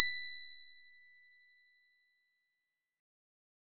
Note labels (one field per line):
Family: synthesizer lead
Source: synthesizer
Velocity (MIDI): 50